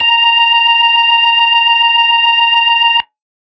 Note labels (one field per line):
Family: organ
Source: electronic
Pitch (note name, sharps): A#5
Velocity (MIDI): 75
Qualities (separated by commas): distorted